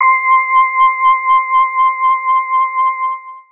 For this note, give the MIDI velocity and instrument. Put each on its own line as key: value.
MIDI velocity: 25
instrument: electronic organ